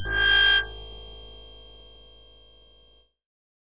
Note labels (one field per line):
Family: keyboard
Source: synthesizer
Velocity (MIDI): 50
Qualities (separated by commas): bright, distorted